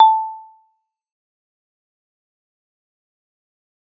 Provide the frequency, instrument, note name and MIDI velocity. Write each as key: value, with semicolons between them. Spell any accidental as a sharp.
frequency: 880 Hz; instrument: acoustic mallet percussion instrument; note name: A5; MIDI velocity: 75